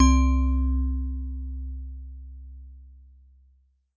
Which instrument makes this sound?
acoustic mallet percussion instrument